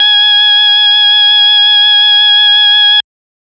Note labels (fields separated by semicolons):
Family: organ; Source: electronic; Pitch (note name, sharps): G#5; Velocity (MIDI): 127; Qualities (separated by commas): distorted